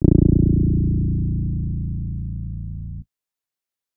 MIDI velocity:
25